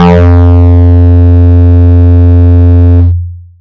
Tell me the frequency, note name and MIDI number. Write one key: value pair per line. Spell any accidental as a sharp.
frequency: 87.31 Hz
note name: F2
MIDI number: 41